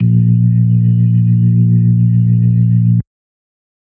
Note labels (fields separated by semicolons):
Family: organ; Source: electronic; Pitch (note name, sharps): A#1; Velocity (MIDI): 100; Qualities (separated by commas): dark